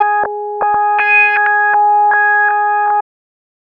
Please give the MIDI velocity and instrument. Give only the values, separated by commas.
25, synthesizer bass